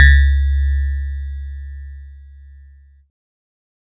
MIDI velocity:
127